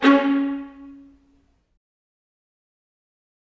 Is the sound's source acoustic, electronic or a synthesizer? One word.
acoustic